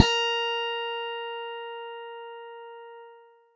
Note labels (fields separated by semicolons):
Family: keyboard; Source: electronic; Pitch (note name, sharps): A#4; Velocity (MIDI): 100; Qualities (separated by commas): bright